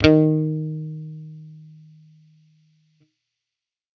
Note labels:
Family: bass; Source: electronic; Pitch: D#3; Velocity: 127

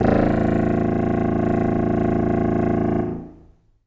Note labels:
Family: reed; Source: acoustic; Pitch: A0; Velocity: 25; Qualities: reverb

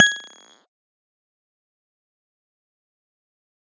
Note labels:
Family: guitar; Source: electronic; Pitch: G#6; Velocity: 100; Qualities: fast decay, percussive

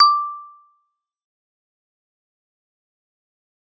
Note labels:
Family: mallet percussion; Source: acoustic; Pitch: D6; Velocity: 127; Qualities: fast decay, percussive

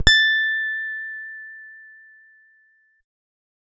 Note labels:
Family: guitar; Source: electronic; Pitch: A6; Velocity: 100

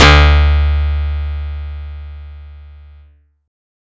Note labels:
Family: guitar; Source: acoustic; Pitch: D2; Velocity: 127; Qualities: bright

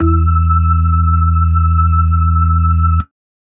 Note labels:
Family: organ; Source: electronic; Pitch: E2; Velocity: 25

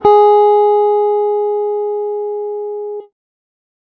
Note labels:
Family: guitar; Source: electronic; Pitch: G#4; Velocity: 50

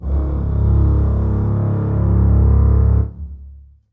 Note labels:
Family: string; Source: acoustic; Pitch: C#1; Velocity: 75; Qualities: long release, reverb

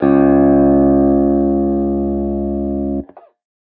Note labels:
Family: guitar; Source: electronic; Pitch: C#2; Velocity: 50; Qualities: distorted

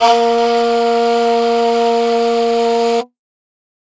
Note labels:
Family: flute; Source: acoustic; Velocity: 127

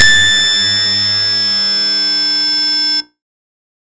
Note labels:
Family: bass; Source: synthesizer; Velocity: 100; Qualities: bright, distorted

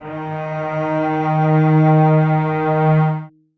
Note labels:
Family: string; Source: acoustic; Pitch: D#3; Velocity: 50; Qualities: reverb

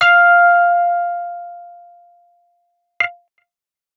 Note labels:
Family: guitar; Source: electronic; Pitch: F5; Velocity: 100; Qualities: distorted

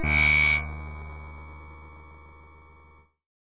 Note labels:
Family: keyboard; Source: synthesizer; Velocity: 75; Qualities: distorted

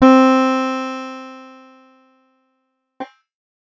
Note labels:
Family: guitar; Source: acoustic; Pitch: C4; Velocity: 50; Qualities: bright, distorted

